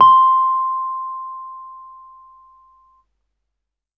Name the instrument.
electronic keyboard